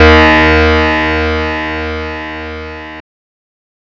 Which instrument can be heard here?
synthesizer guitar